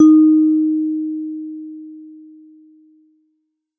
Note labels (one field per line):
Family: mallet percussion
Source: acoustic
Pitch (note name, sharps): D#4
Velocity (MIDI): 100